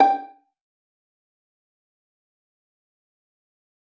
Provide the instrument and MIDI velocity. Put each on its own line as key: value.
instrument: acoustic string instrument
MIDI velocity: 75